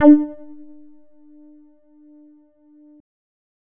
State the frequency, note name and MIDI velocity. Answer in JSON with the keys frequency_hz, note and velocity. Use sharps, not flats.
{"frequency_hz": 293.7, "note": "D4", "velocity": 50}